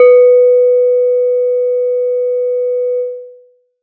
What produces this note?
acoustic mallet percussion instrument